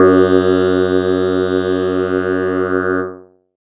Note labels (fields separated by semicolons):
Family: keyboard; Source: electronic; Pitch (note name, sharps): F#2; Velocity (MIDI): 75; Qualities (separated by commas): distorted, multiphonic